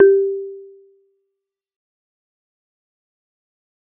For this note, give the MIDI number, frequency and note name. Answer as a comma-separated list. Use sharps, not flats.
67, 392 Hz, G4